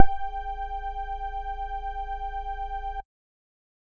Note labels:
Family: bass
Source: synthesizer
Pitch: G5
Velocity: 50

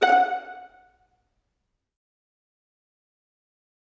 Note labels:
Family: string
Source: acoustic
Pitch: F#5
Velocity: 75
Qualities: fast decay, percussive, reverb

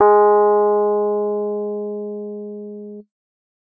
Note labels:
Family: keyboard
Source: electronic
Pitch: G#3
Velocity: 127

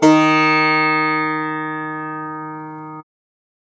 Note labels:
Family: guitar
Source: acoustic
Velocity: 50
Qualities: bright, multiphonic, reverb

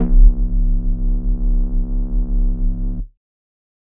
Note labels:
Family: flute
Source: synthesizer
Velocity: 75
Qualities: distorted

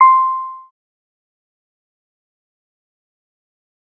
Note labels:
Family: bass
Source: synthesizer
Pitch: C6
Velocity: 127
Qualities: fast decay, percussive

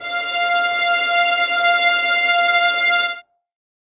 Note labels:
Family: string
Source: acoustic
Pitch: F5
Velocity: 75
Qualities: reverb

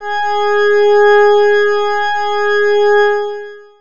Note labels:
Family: organ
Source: electronic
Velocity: 25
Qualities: distorted, long release

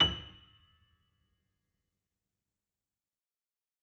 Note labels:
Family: keyboard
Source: acoustic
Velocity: 50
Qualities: fast decay, percussive

